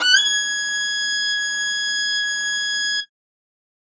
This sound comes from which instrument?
acoustic string instrument